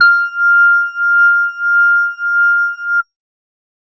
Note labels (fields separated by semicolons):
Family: organ; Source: electronic; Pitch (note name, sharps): F6; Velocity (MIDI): 50; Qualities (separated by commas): distorted